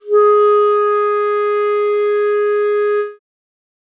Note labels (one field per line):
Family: reed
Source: acoustic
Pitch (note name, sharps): G#4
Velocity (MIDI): 75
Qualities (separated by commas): dark